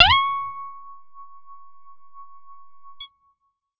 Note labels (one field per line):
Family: guitar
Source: electronic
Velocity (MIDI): 127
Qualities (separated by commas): bright, distorted